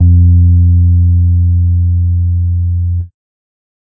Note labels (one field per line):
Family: keyboard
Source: electronic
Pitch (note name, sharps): F2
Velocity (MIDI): 25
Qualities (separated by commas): dark